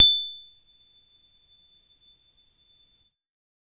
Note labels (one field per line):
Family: keyboard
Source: electronic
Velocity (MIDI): 127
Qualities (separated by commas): percussive, reverb